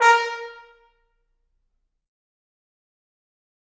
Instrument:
acoustic brass instrument